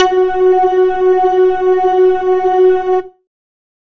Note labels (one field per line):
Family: bass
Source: synthesizer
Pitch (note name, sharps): F#4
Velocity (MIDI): 50